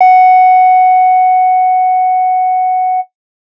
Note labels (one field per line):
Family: guitar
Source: electronic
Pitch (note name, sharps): F#5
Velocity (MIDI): 25